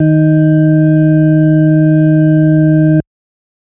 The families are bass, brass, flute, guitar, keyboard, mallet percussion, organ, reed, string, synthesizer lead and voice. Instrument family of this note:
organ